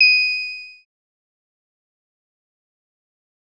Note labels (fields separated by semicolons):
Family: synthesizer lead; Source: synthesizer; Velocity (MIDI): 25; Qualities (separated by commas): bright, distorted, fast decay